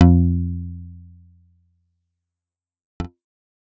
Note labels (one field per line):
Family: bass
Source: synthesizer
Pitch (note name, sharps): F2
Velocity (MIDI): 127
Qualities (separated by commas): fast decay